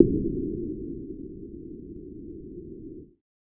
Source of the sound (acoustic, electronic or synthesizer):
synthesizer